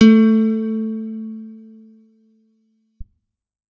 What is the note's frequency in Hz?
220 Hz